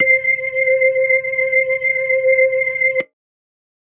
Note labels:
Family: organ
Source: electronic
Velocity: 75

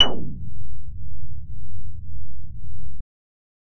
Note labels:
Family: bass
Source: synthesizer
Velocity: 75

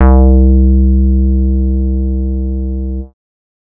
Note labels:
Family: bass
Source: synthesizer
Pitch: C2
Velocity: 25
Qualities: dark

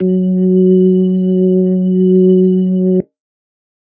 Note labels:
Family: organ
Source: electronic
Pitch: F#3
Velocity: 50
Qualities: dark

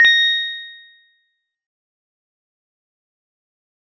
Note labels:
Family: mallet percussion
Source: acoustic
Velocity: 100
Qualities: fast decay, multiphonic

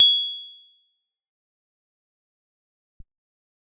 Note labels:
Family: guitar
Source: electronic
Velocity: 127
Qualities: bright, fast decay, percussive

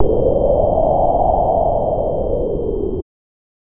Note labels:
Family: bass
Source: synthesizer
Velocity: 127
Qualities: distorted

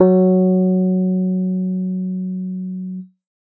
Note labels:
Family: keyboard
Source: electronic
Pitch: F#3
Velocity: 75

